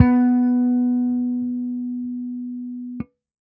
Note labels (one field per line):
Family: bass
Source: electronic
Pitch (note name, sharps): B3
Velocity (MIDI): 127